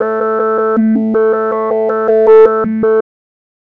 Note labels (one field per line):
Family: bass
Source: synthesizer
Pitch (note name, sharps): A3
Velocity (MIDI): 127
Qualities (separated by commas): tempo-synced